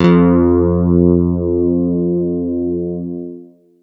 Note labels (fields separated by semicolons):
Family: guitar; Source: electronic; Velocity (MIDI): 100; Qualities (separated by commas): long release